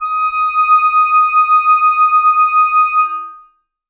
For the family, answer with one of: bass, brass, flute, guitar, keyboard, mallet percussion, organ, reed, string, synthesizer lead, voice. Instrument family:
reed